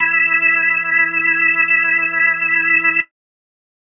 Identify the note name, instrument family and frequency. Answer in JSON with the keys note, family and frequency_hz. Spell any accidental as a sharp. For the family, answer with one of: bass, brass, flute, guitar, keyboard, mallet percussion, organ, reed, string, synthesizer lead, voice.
{"note": "E3", "family": "organ", "frequency_hz": 164.8}